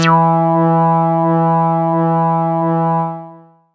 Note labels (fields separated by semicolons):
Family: bass; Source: synthesizer; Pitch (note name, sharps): E3; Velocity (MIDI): 127; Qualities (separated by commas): distorted, long release